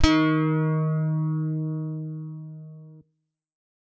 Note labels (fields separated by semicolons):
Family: guitar; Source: electronic; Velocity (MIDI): 100